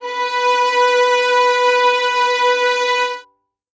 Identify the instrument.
acoustic string instrument